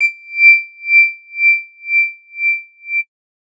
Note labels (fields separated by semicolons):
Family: bass; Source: synthesizer; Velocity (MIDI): 50; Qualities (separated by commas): distorted